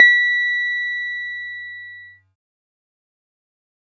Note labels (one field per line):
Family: keyboard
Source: electronic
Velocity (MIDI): 75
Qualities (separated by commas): fast decay